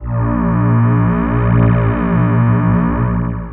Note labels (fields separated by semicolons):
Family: voice; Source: synthesizer; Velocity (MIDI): 50; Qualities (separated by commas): distorted, long release